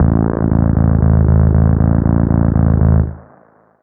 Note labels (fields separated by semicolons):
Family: bass; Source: synthesizer; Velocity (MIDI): 100; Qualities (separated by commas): long release, reverb